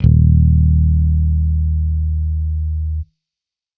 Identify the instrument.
electronic bass